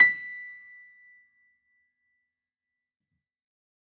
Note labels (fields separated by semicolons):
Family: keyboard; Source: acoustic; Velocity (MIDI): 127; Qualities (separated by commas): fast decay, percussive